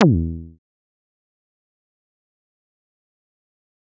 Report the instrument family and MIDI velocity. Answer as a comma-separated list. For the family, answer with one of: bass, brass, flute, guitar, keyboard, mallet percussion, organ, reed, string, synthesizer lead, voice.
bass, 75